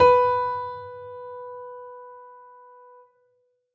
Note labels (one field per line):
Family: keyboard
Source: acoustic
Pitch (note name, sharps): B4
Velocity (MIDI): 100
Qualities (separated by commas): reverb